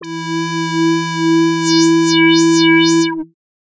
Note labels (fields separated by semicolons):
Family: bass; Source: synthesizer; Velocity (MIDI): 127; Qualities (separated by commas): bright, distorted, non-linear envelope